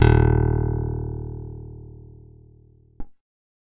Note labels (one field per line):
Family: keyboard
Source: electronic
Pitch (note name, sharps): D#1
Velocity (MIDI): 25